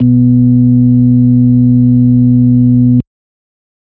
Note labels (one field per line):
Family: organ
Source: electronic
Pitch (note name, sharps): B2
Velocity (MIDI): 75